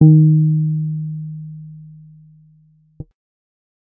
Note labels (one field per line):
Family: bass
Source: synthesizer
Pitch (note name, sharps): D#3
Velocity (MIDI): 50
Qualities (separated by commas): dark